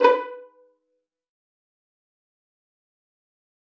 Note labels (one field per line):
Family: string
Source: acoustic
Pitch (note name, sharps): B4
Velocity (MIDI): 127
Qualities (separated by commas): fast decay, percussive, reverb